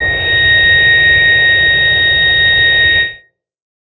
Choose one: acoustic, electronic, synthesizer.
synthesizer